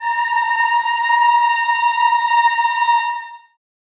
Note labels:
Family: voice; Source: acoustic; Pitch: A#5; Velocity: 25; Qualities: reverb

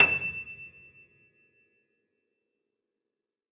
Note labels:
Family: keyboard; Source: acoustic; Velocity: 100; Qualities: fast decay, percussive, reverb

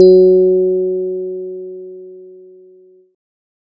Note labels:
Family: bass; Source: synthesizer; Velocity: 25

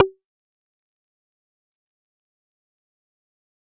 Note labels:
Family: bass; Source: synthesizer; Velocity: 75; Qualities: distorted, fast decay, percussive

